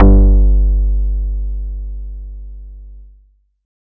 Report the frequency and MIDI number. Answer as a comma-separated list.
49 Hz, 31